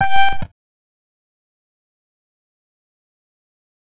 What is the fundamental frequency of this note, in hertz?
784 Hz